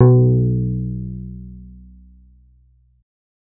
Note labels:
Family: bass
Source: synthesizer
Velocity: 50

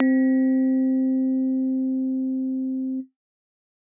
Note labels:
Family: keyboard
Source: acoustic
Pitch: C4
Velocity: 75

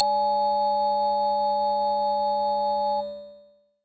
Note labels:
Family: bass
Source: synthesizer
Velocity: 75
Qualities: bright, multiphonic

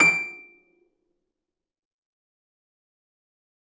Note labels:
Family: string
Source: acoustic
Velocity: 25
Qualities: fast decay, percussive, reverb

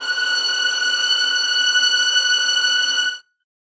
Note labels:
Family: string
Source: acoustic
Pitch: F#6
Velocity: 50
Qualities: bright, non-linear envelope, reverb

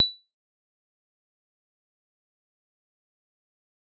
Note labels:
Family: mallet percussion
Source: acoustic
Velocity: 50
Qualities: bright, fast decay, percussive

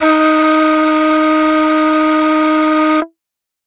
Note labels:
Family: flute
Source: acoustic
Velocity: 50

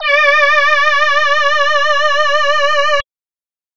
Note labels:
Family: voice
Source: synthesizer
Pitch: D5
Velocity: 75

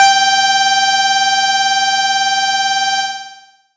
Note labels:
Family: bass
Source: synthesizer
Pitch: G5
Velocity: 50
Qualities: bright, distorted, long release

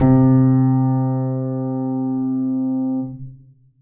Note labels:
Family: keyboard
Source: acoustic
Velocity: 75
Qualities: reverb

